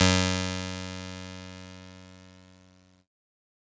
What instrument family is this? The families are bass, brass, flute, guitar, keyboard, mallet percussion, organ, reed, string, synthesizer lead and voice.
keyboard